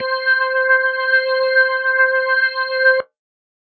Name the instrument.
electronic organ